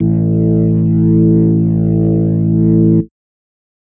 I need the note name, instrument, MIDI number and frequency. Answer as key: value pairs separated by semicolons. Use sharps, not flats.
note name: A1; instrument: electronic organ; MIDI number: 33; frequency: 55 Hz